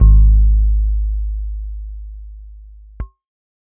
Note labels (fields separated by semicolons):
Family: keyboard; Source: electronic; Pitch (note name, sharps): G#1; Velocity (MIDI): 25